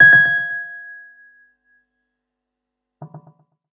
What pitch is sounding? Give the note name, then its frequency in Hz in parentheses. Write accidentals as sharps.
G#6 (1661 Hz)